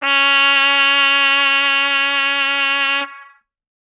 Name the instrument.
acoustic brass instrument